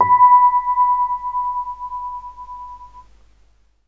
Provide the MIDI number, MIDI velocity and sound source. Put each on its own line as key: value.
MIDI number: 83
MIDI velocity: 25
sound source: electronic